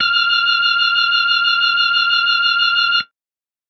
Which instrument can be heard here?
electronic organ